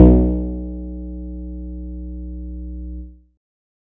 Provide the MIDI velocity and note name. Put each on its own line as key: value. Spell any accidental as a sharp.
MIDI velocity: 127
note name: B1